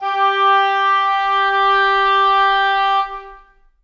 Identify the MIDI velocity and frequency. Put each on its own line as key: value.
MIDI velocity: 100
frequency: 392 Hz